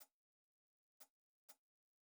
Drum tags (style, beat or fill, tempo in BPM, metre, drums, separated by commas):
rock, beat, 118 BPM, 4/4, hi-hat pedal